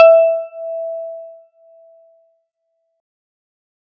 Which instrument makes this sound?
synthesizer guitar